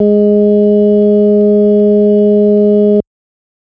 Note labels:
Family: organ; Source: electronic; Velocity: 25

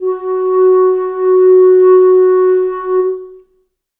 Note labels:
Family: reed; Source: acoustic; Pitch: F#4; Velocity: 25; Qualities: reverb

